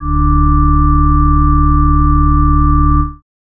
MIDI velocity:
50